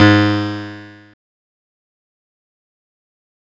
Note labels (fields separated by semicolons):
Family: guitar; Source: electronic; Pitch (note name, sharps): G#2; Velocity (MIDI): 50; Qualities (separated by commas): bright, distorted, fast decay